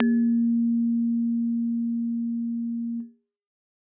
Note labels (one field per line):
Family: keyboard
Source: acoustic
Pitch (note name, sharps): A#3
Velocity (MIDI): 75